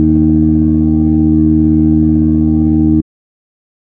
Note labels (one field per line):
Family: organ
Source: electronic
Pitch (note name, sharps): D#2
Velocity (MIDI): 25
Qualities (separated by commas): dark